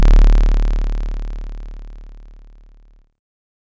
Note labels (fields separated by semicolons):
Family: bass; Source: synthesizer; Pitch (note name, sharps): D1; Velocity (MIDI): 50; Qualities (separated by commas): bright, distorted